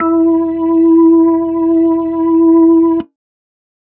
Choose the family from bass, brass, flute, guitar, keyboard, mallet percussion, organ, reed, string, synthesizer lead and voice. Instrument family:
organ